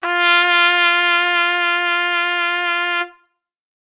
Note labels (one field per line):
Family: brass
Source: acoustic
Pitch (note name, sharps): F4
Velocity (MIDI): 100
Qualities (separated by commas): bright